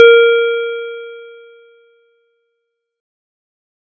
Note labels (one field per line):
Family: keyboard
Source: electronic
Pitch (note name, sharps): A#4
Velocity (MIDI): 127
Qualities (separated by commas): distorted